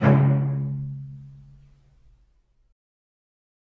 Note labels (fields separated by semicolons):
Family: string; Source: acoustic; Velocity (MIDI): 50; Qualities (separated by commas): reverb